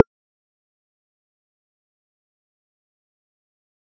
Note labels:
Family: mallet percussion; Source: electronic; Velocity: 50; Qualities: fast decay, percussive

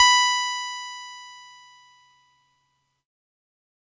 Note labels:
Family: keyboard; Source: electronic; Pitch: B5; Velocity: 75; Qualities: bright, distorted

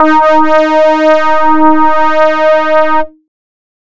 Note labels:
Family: bass; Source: synthesizer; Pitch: D#4; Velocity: 75; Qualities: distorted

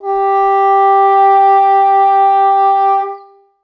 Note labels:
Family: reed; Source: acoustic; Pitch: G4; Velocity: 50; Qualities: reverb

